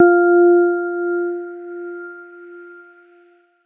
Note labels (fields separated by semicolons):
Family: keyboard; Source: electronic; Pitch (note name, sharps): F4; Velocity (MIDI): 100; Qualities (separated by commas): dark